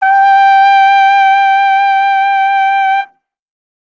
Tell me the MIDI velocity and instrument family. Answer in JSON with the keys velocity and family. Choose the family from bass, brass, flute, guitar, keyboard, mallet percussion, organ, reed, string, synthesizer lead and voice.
{"velocity": 75, "family": "brass"}